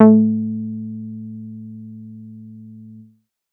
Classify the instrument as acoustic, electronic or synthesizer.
synthesizer